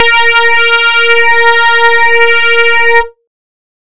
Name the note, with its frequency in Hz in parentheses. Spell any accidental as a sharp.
A#4 (466.2 Hz)